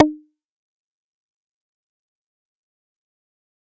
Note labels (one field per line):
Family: bass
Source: synthesizer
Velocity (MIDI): 50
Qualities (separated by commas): distorted, fast decay, percussive